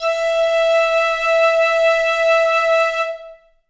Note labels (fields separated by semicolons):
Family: flute; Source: acoustic; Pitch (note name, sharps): E5; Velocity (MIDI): 50; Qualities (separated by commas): reverb